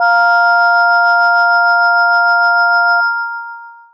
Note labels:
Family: mallet percussion; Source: electronic; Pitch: A#3; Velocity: 75; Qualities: long release

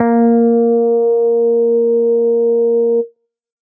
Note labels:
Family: bass; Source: synthesizer; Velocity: 127

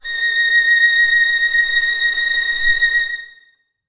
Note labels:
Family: string; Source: acoustic; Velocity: 75; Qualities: bright, reverb

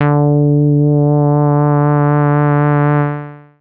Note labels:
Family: bass; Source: synthesizer; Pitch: D3; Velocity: 75; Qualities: distorted, long release

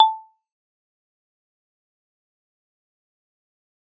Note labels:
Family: mallet percussion; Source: acoustic; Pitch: A5; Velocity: 25; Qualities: fast decay, percussive

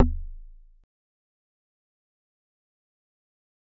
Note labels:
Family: mallet percussion; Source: acoustic; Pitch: A0; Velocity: 50; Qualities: fast decay, percussive

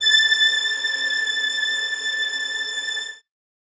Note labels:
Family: string; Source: acoustic; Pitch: A6; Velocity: 127; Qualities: reverb

